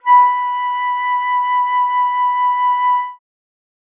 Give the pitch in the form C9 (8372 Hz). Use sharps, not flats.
B5 (987.8 Hz)